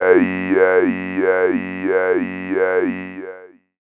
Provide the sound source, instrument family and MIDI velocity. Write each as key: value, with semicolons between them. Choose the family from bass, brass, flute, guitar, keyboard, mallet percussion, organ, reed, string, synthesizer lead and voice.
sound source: synthesizer; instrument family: voice; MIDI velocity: 25